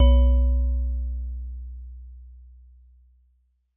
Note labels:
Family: mallet percussion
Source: acoustic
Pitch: B1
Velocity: 75

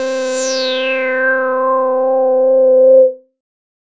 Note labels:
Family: bass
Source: synthesizer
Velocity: 50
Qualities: bright, distorted, non-linear envelope

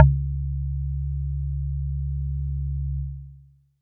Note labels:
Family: mallet percussion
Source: acoustic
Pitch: C#2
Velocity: 127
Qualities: dark

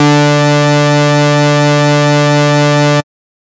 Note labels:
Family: bass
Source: synthesizer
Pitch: D3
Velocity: 75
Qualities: bright, distorted

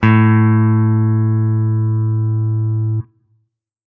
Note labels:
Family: guitar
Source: electronic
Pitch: A2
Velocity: 100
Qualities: distorted

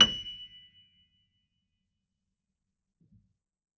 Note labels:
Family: keyboard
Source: acoustic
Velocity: 127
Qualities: fast decay, percussive

